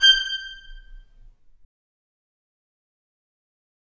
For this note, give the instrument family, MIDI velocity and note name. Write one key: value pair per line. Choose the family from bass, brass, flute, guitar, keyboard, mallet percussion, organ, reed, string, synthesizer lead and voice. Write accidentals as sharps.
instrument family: string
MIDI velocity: 25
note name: G6